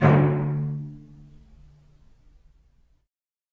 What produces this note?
acoustic string instrument